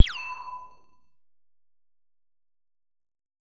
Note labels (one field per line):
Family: bass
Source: synthesizer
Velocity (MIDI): 127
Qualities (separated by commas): distorted, percussive